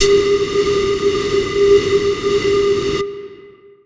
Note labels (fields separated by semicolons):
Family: flute; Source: acoustic; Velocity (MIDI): 25; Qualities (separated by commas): distorted, long release